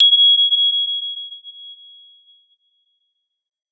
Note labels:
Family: mallet percussion; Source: acoustic; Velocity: 100; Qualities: bright, non-linear envelope

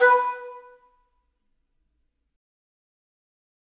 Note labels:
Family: reed; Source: acoustic; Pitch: B4; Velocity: 50; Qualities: fast decay, percussive, reverb

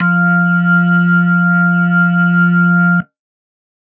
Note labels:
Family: organ; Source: electronic; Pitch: F3; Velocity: 25

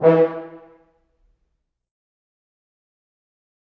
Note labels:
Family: brass; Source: acoustic; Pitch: E3; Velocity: 75; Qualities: fast decay, percussive, reverb

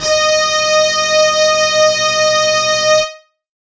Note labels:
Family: guitar; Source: electronic; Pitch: D#5; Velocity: 75; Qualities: distorted

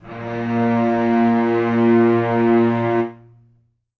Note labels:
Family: string; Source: acoustic; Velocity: 50; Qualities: reverb

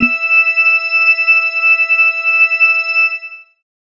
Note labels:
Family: organ; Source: electronic; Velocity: 127; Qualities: long release, reverb

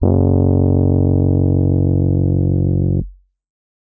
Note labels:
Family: keyboard; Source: electronic; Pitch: F#1; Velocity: 100; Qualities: distorted

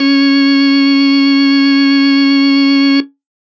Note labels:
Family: organ; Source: electronic; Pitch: C#4; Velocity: 127; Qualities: distorted

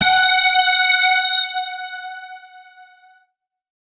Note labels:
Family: guitar; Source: electronic; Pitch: F#5; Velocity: 75

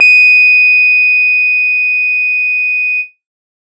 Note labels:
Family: guitar; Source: electronic; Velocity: 25; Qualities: bright

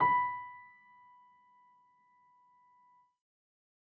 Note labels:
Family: keyboard; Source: acoustic; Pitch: B5; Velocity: 50; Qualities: percussive

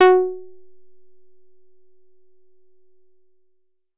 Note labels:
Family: guitar; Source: synthesizer; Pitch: F#4; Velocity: 50; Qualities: percussive

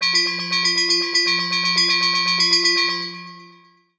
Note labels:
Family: mallet percussion; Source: synthesizer; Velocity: 100; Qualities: long release, multiphonic, tempo-synced

